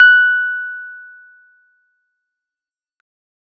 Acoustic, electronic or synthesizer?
electronic